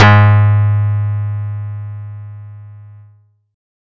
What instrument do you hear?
acoustic guitar